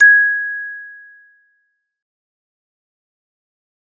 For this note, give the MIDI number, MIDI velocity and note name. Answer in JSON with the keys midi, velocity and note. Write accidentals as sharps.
{"midi": 92, "velocity": 127, "note": "G#6"}